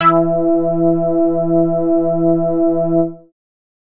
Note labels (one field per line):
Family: bass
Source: synthesizer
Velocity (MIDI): 25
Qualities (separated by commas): distorted